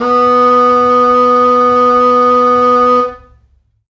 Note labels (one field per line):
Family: reed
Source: acoustic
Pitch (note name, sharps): B3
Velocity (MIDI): 75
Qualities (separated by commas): distorted, reverb